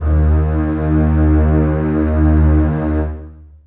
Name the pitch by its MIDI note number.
39